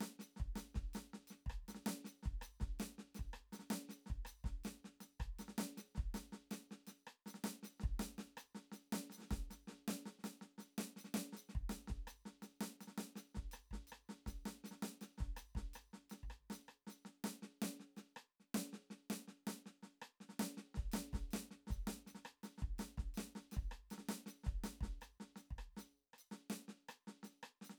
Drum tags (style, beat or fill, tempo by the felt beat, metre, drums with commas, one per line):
Venezuelan merengue
beat
324 eighth notes per minute
5/8
hi-hat pedal, snare, cross-stick, kick